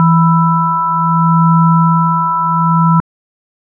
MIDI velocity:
75